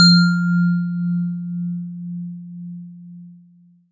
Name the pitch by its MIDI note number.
53